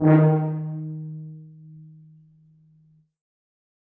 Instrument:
acoustic brass instrument